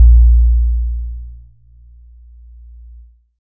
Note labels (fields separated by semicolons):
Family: keyboard; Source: electronic; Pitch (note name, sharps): A#1; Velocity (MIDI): 25